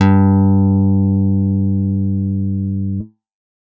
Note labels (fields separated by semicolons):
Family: guitar; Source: electronic; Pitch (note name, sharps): G2; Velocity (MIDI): 50